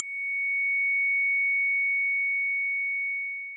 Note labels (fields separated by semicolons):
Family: mallet percussion; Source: acoustic; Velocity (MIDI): 100; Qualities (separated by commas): bright, distorted, long release